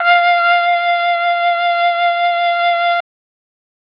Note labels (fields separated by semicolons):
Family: flute; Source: electronic; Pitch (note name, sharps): F5; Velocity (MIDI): 127